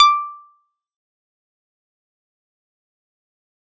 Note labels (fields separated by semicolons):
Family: keyboard; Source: electronic; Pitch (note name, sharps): D6; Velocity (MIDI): 127; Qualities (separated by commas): fast decay, percussive